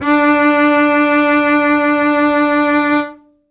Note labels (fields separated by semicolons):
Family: string; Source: acoustic; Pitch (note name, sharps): D4; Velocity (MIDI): 100; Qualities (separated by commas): reverb